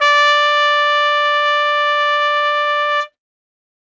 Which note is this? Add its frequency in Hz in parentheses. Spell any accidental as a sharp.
D5 (587.3 Hz)